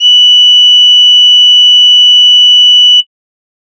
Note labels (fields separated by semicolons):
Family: flute; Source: synthesizer; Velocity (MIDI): 50; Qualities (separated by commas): bright